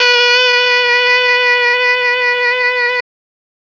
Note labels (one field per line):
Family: reed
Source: electronic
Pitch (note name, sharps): B4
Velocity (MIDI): 127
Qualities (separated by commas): bright, reverb